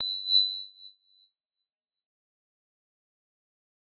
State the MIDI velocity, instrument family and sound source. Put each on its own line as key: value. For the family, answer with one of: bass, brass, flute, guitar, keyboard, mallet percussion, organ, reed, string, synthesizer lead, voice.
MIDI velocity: 75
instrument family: bass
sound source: synthesizer